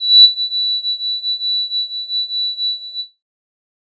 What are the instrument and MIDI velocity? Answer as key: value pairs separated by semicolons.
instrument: synthesizer flute; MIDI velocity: 25